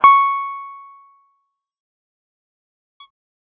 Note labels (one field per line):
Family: guitar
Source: electronic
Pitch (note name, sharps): C#6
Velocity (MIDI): 25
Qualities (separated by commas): fast decay